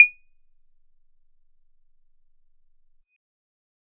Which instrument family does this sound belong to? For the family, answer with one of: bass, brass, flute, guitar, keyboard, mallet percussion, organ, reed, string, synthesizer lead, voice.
bass